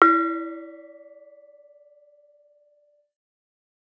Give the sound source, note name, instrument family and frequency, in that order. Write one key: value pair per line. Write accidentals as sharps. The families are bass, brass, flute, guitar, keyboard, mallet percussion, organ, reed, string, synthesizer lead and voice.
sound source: acoustic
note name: E4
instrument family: mallet percussion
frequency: 329.6 Hz